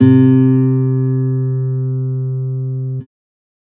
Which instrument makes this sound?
electronic guitar